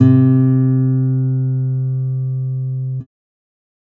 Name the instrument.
electronic guitar